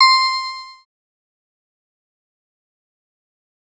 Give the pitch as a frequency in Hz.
1047 Hz